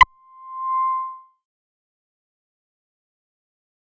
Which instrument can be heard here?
synthesizer bass